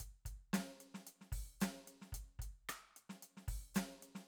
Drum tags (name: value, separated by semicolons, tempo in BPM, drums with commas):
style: funk; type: beat; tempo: 112 BPM; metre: 4/4; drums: closed hi-hat, open hi-hat, hi-hat pedal, snare, cross-stick, kick